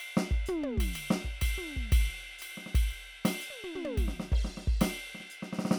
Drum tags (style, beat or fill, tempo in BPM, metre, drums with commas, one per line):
jazz
beat
125 BPM
4/4
crash, ride, hi-hat pedal, snare, high tom, floor tom, kick